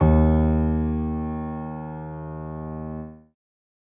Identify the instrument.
acoustic keyboard